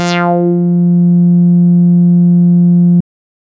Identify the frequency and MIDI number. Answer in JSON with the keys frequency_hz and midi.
{"frequency_hz": 174.6, "midi": 53}